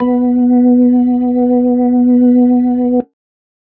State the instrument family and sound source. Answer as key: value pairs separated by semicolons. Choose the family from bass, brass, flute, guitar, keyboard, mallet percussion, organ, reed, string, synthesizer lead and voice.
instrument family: organ; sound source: electronic